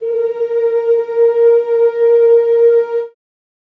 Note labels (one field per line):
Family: voice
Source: acoustic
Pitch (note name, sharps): A#4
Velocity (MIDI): 50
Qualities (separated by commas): dark, reverb